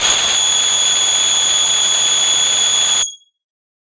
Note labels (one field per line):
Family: guitar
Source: electronic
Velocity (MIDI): 127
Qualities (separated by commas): bright, distorted